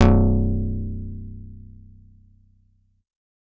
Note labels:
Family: bass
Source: synthesizer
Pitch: B0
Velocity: 127

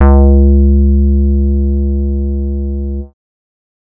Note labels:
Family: bass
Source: synthesizer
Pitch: C#2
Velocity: 50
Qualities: dark

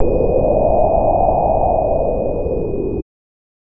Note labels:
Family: bass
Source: synthesizer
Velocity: 127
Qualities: distorted

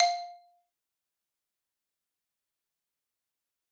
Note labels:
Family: mallet percussion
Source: acoustic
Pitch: F5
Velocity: 75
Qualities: fast decay, percussive, reverb

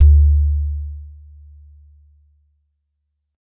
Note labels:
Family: mallet percussion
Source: acoustic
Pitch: D2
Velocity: 50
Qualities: dark, non-linear envelope

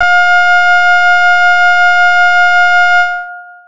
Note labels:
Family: keyboard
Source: electronic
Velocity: 25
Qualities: distorted, long release

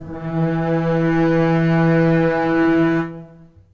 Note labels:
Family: string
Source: acoustic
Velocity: 50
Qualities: long release, reverb

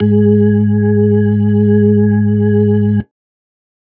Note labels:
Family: organ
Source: electronic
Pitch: G#2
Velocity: 100

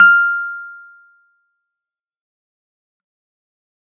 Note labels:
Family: keyboard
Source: electronic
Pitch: F6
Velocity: 75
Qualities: fast decay

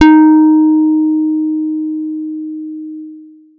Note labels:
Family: guitar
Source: electronic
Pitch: D#4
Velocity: 75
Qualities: long release

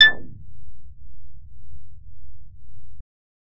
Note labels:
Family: bass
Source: synthesizer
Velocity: 100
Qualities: distorted

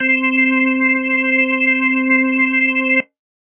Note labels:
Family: organ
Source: electronic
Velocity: 127

